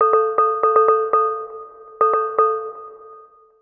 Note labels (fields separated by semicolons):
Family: mallet percussion; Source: synthesizer; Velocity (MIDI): 127; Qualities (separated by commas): dark, long release, multiphonic, percussive, tempo-synced